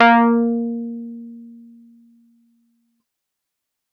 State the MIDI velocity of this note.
75